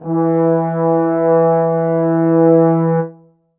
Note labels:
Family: brass; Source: acoustic; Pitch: E3; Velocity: 75; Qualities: reverb

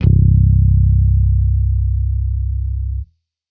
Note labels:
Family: bass; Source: electronic; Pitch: C1; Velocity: 127; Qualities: distorted

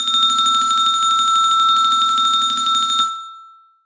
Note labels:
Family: mallet percussion; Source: acoustic; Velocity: 100; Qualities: long release, reverb

